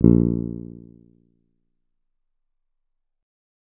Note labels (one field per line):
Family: guitar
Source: acoustic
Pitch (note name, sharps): A#1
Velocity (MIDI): 25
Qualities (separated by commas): dark